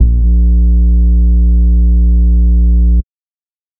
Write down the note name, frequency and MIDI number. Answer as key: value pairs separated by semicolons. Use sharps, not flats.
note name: A#1; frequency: 58.27 Hz; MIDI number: 34